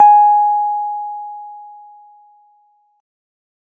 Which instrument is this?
electronic keyboard